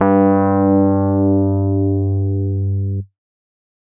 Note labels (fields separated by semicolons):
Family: keyboard; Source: electronic; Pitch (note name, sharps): G2; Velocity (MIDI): 50; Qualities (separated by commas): distorted